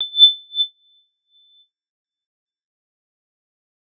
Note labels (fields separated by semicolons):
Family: bass; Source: synthesizer; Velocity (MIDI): 25; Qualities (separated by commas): bright, fast decay